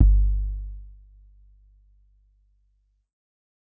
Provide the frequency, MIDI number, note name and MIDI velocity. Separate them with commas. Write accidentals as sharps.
49 Hz, 31, G1, 100